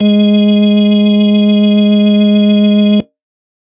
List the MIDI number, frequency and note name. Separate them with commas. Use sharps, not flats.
56, 207.7 Hz, G#3